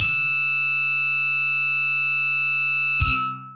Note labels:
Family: guitar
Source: electronic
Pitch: E6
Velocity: 50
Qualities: bright, distorted, long release

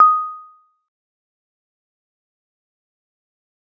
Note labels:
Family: mallet percussion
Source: acoustic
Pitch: D#6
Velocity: 25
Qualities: fast decay, percussive

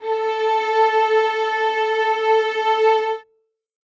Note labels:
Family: string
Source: acoustic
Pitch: A4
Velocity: 75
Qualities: reverb

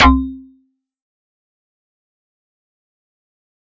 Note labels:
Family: mallet percussion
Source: electronic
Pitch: C2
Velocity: 100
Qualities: fast decay, percussive

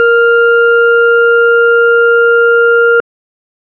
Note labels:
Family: organ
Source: electronic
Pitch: A#4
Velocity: 75

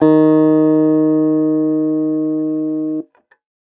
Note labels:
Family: guitar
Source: electronic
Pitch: D#3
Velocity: 25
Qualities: distorted

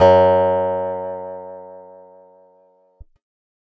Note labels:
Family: guitar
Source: acoustic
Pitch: F#2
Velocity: 25

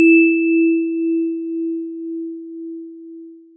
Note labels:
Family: mallet percussion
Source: acoustic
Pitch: E4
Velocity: 100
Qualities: long release

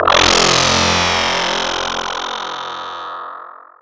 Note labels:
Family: mallet percussion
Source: electronic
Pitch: F1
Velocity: 127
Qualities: bright, distorted, long release, non-linear envelope

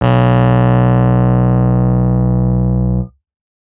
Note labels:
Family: keyboard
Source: electronic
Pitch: B1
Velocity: 127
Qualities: distorted

